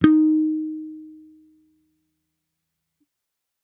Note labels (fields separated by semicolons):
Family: bass; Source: electronic; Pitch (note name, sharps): D#4; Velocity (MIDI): 127; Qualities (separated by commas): fast decay